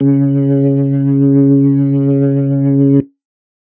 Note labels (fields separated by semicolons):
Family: organ; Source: electronic; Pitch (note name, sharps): C#3; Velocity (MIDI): 50